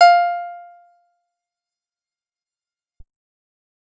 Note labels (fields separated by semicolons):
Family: guitar; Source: acoustic; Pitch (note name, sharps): F5; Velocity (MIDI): 127; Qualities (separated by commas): fast decay, percussive